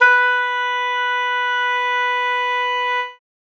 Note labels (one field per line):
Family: reed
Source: acoustic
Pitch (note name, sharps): B4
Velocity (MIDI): 75